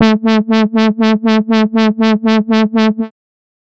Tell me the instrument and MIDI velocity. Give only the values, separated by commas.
synthesizer bass, 75